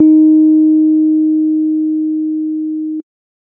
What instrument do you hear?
electronic keyboard